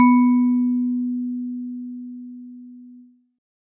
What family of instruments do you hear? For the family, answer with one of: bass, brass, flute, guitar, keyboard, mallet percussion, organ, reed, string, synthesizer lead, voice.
mallet percussion